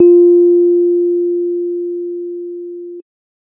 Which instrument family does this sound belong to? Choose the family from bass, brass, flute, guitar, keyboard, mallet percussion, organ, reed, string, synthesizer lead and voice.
keyboard